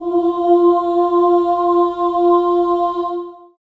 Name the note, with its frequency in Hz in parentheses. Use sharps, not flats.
F4 (349.2 Hz)